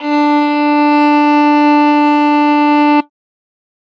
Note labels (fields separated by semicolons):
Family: string; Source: acoustic; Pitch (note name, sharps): D4; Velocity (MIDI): 25; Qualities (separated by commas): bright